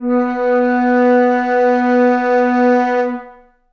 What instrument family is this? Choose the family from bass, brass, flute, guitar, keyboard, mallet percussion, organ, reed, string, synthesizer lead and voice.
flute